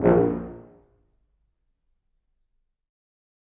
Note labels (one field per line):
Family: brass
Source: acoustic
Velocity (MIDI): 127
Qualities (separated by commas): bright, percussive, reverb